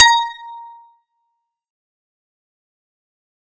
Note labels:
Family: guitar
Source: synthesizer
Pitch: A#5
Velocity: 127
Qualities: fast decay, percussive

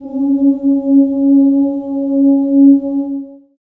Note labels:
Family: voice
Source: acoustic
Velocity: 100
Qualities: reverb

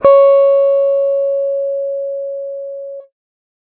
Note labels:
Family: guitar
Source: electronic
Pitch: C#5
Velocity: 50

